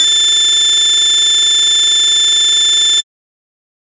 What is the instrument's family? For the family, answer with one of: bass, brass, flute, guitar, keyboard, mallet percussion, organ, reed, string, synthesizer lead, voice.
bass